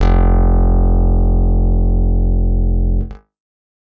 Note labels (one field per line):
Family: guitar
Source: acoustic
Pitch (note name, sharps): F1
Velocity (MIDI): 127